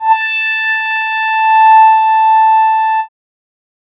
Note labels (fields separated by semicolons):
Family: keyboard; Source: synthesizer; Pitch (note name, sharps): A5; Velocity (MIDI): 75; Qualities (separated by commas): bright